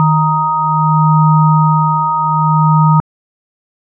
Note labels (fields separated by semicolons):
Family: organ; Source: electronic; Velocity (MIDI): 25